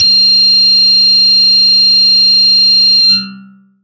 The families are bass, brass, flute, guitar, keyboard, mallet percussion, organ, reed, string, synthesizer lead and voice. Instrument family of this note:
guitar